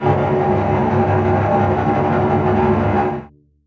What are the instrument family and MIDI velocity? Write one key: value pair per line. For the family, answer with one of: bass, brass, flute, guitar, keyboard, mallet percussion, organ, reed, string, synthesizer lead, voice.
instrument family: string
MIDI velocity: 100